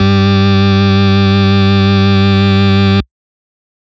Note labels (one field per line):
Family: organ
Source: electronic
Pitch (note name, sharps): G2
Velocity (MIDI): 50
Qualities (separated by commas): distorted